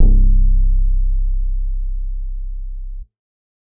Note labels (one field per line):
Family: bass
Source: synthesizer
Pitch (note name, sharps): C1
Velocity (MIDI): 75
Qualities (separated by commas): dark, reverb